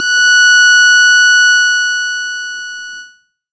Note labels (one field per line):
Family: keyboard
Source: electronic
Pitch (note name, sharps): F#6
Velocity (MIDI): 25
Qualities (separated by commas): bright, distorted, multiphonic